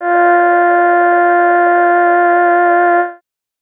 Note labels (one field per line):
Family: voice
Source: synthesizer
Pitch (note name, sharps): F4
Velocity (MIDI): 25